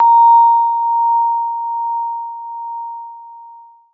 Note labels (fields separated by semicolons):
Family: keyboard; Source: electronic; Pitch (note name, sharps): A#5; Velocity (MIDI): 127; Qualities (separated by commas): long release